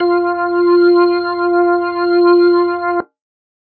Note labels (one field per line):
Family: organ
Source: electronic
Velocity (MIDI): 75